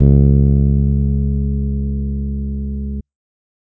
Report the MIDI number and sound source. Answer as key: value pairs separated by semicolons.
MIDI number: 37; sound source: electronic